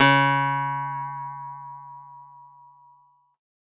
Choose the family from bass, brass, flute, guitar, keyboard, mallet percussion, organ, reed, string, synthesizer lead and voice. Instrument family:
guitar